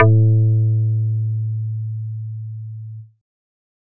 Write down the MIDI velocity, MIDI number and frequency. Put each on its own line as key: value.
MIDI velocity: 127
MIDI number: 45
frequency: 110 Hz